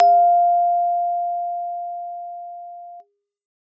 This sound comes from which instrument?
acoustic keyboard